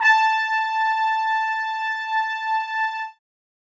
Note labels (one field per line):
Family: brass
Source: acoustic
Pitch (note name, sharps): A5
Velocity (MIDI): 100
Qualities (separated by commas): reverb